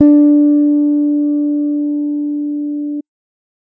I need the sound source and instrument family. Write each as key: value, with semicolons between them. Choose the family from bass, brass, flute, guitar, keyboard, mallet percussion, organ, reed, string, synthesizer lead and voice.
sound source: electronic; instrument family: bass